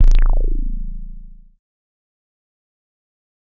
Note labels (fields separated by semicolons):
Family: bass; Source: synthesizer; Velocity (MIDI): 100; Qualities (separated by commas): bright, distorted, fast decay